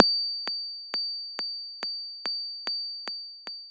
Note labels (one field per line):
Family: guitar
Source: electronic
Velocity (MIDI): 127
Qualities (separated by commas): long release